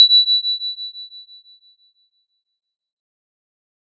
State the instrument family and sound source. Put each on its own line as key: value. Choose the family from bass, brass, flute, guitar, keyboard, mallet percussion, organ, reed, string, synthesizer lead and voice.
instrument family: guitar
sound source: synthesizer